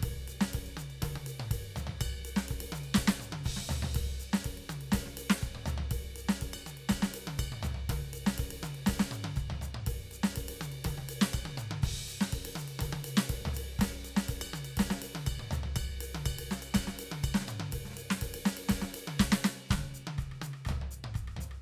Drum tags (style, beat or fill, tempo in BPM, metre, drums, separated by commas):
Latin, beat, 122 BPM, 4/4, ride, ride bell, hi-hat pedal, snare, cross-stick, high tom, mid tom, floor tom, kick